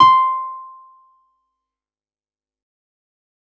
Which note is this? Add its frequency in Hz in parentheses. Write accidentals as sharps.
C6 (1047 Hz)